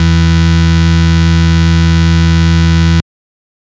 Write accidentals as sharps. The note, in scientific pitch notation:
E2